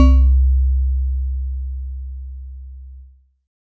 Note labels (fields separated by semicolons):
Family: mallet percussion; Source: acoustic; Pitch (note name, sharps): C2; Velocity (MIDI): 25